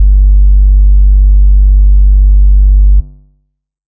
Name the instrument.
synthesizer bass